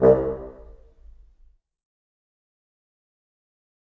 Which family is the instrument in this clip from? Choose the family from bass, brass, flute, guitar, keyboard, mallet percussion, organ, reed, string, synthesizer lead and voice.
reed